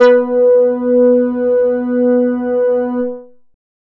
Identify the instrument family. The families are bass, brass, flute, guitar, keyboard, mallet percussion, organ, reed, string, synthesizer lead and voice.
bass